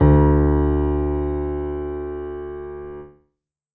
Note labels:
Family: keyboard; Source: acoustic; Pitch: D2; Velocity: 75; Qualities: reverb

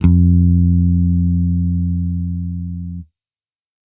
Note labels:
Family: bass; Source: electronic; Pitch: F2; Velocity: 100

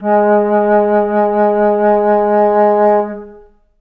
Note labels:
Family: flute; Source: acoustic; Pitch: G#3; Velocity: 75; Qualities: long release, reverb

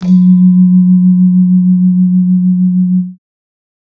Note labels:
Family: mallet percussion; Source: acoustic; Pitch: F#3; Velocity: 50; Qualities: multiphonic

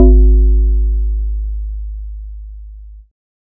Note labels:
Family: bass; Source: synthesizer; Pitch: G#1; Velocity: 25

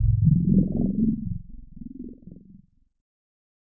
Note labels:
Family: keyboard; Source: electronic; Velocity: 25; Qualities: distorted, non-linear envelope

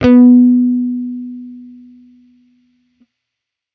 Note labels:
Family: bass; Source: electronic; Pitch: B3; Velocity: 75; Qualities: distorted

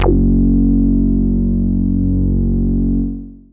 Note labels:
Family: bass; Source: synthesizer; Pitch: F#1; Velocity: 127; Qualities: distorted, long release

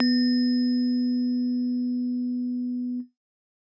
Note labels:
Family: keyboard; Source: acoustic; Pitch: B3; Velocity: 50

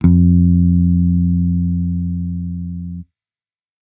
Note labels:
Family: bass; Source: electronic; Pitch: F2; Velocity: 25

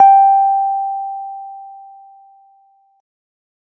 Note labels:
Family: keyboard; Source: electronic; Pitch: G5; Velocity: 127

